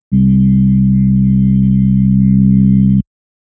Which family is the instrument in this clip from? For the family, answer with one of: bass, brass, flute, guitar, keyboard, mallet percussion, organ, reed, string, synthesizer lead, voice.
organ